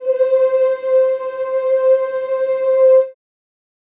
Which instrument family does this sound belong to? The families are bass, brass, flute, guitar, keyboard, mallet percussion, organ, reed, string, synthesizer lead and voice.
voice